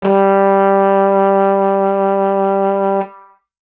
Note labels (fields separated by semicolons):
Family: brass; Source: acoustic; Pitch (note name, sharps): G3; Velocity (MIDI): 75